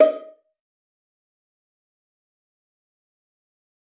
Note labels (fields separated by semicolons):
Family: string; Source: acoustic; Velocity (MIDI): 25; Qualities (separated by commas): fast decay, percussive, reverb